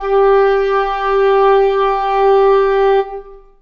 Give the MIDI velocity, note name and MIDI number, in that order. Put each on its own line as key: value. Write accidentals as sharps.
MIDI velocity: 50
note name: G4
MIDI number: 67